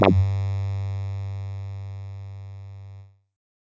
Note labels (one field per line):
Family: bass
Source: synthesizer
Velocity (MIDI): 25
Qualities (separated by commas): distorted